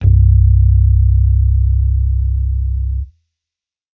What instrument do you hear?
electronic bass